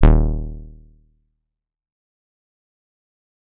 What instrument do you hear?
electronic guitar